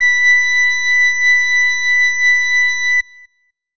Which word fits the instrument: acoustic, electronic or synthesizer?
acoustic